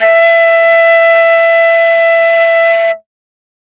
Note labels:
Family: flute; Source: acoustic; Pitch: E5; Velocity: 127

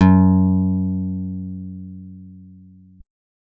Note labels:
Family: guitar; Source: acoustic; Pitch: F#2; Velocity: 127

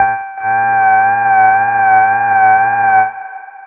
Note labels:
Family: bass; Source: synthesizer; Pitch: G5; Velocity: 75; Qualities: long release, reverb

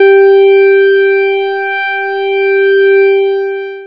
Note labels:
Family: bass; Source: synthesizer; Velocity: 100; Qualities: long release

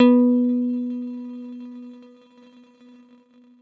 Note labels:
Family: guitar; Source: electronic; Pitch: B3; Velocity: 127

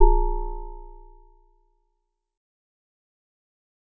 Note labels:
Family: mallet percussion; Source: synthesizer; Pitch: A#0; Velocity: 25; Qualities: fast decay, multiphonic

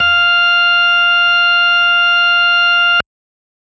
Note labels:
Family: organ; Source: electronic; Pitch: F5; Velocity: 50

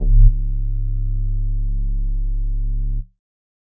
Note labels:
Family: flute; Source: synthesizer; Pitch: C#1; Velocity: 25

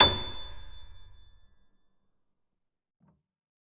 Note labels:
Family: keyboard; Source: acoustic; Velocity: 25; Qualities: fast decay, reverb

